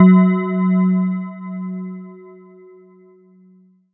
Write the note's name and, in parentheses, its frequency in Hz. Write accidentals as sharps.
F#3 (185 Hz)